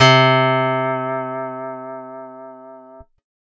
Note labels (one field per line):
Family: guitar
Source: acoustic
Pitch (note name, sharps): C3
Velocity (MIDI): 127